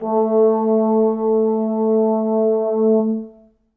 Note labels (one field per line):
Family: brass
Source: acoustic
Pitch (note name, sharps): A3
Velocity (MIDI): 50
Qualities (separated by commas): dark, reverb